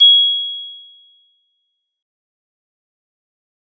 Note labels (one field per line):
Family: mallet percussion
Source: acoustic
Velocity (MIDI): 25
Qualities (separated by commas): bright, fast decay